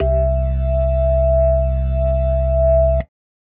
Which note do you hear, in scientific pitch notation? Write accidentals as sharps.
C2